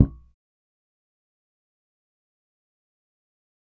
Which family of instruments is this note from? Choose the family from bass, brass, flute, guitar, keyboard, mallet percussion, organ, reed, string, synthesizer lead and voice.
bass